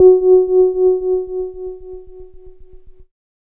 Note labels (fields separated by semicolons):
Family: keyboard; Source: electronic; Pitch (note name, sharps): F#4; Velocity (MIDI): 127; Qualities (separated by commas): dark